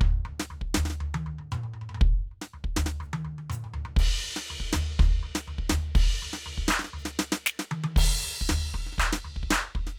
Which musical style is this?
rock